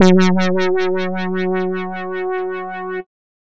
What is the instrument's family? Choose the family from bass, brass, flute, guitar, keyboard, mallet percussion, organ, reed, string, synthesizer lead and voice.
bass